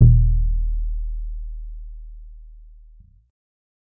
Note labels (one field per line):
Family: bass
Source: synthesizer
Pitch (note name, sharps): D#1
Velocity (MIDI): 25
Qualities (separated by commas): dark